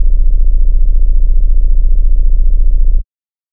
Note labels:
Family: bass; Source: synthesizer; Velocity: 50; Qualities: dark, distorted

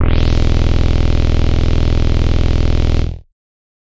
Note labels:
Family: bass; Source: synthesizer; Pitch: E0; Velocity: 127; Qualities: bright, distorted

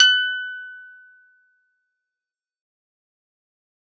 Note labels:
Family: guitar; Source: acoustic; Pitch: F#6; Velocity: 100; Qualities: fast decay, reverb

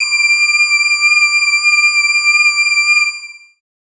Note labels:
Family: voice; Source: synthesizer; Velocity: 50; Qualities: bright, long release

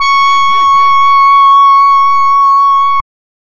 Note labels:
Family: reed; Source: synthesizer; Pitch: C#6; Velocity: 50; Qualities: distorted, non-linear envelope

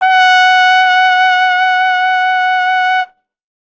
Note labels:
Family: brass; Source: acoustic; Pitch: F#5; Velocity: 127

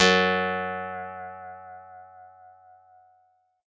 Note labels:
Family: guitar; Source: acoustic; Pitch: F#2; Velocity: 127; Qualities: bright

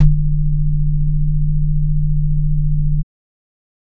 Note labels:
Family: organ; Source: electronic; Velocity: 50; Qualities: multiphonic

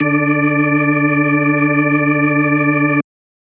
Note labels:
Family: organ; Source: electronic; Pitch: D3; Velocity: 75

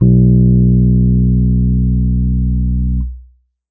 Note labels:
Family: keyboard; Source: electronic; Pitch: B1; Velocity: 75; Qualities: dark

